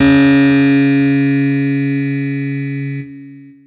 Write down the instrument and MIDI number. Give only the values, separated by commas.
electronic keyboard, 49